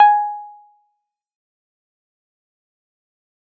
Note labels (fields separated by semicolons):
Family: keyboard; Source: electronic; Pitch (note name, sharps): G#5; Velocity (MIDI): 50; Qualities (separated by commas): fast decay, percussive